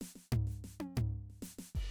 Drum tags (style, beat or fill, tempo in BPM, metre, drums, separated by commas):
jazz, fill, 125 BPM, 4/4, ride, closed hi-hat, hi-hat pedal, snare, high tom, floor tom, kick